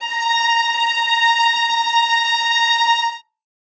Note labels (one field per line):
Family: string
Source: acoustic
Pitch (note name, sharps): A#5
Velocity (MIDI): 75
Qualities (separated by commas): bright, non-linear envelope, reverb